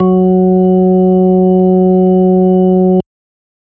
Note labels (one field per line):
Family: organ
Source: electronic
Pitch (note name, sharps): F#3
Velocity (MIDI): 75